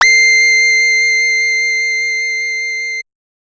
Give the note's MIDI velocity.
100